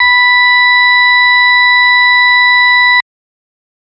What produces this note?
electronic organ